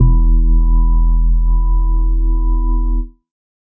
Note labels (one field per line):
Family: organ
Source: electronic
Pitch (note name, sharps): E1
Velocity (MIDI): 50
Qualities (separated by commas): dark